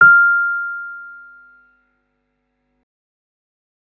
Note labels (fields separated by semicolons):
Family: keyboard; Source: electronic; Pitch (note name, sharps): F6; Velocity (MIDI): 50